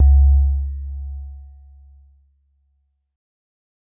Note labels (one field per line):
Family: keyboard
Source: electronic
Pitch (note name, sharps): C#2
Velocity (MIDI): 25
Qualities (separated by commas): dark